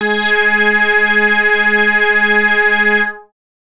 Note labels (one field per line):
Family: bass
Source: synthesizer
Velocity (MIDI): 127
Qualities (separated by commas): bright, distorted